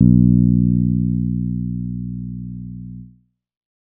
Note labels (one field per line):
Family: bass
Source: synthesizer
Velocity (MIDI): 50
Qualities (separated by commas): dark